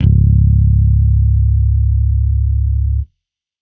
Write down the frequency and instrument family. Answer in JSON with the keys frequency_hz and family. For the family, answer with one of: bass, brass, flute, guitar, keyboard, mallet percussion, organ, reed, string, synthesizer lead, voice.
{"frequency_hz": 34.65, "family": "bass"}